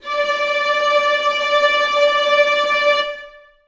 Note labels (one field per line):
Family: string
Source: acoustic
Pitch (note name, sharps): D5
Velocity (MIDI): 100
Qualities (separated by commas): non-linear envelope, reverb